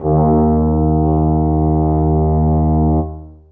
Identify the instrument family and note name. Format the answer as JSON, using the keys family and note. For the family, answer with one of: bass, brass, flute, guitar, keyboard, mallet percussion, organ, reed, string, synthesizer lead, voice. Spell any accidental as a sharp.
{"family": "brass", "note": "D#2"}